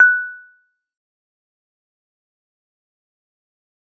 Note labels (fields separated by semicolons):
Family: mallet percussion; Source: acoustic; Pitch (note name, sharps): F#6; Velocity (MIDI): 75; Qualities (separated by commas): fast decay, percussive